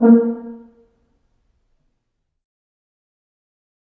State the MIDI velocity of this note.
25